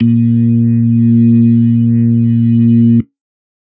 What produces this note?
electronic organ